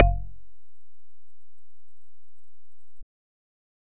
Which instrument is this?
synthesizer bass